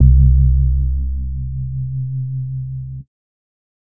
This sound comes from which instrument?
synthesizer bass